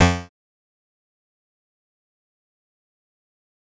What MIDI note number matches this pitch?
41